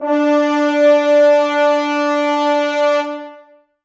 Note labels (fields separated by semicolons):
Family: brass; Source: acoustic; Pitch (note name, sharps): D4; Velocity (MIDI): 127; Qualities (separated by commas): long release, reverb